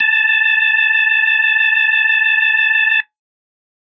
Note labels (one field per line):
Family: organ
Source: electronic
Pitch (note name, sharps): A5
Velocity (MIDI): 25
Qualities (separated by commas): bright